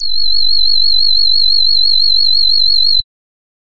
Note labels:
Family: voice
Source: synthesizer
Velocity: 50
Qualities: bright

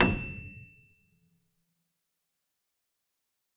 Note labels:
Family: keyboard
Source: acoustic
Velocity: 50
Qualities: percussive, reverb

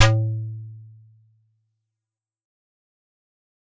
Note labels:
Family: keyboard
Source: acoustic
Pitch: A2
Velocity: 127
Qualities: fast decay

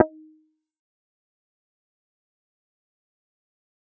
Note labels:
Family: bass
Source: synthesizer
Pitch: D#4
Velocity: 25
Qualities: fast decay, percussive

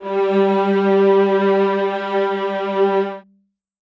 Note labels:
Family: string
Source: acoustic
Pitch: G3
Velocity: 100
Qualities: reverb

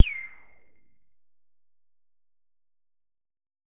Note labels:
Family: bass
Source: synthesizer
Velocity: 100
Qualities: distorted, percussive

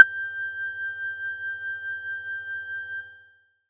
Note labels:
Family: bass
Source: synthesizer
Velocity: 50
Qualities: multiphonic

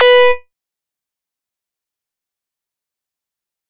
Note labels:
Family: bass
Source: synthesizer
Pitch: B4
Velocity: 127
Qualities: fast decay, percussive

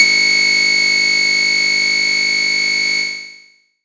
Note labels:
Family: bass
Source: synthesizer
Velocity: 100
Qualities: bright, distorted, long release

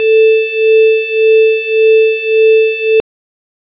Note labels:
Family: organ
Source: electronic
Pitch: A4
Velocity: 75

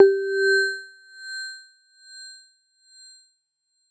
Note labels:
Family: mallet percussion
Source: electronic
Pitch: G4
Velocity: 127

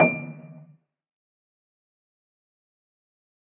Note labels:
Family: keyboard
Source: acoustic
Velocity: 25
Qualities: fast decay, percussive, reverb

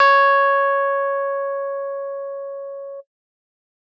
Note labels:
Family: keyboard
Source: acoustic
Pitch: C#5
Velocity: 127

